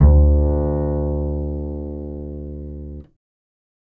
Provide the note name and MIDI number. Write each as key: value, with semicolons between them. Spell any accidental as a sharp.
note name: D2; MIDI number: 38